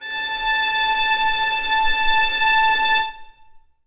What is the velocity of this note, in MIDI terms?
25